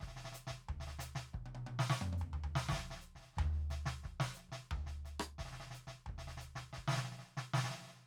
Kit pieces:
hi-hat pedal, snare, cross-stick, high tom, mid tom, floor tom and kick